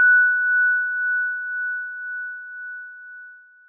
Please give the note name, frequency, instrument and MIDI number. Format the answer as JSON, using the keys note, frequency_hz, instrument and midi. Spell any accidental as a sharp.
{"note": "F#6", "frequency_hz": 1480, "instrument": "acoustic mallet percussion instrument", "midi": 90}